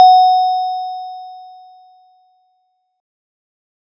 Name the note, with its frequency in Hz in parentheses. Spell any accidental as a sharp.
F#5 (740 Hz)